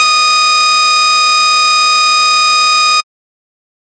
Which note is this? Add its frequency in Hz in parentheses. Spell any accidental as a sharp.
D#6 (1245 Hz)